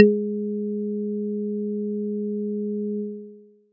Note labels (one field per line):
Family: mallet percussion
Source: acoustic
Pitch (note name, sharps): G#3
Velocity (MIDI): 75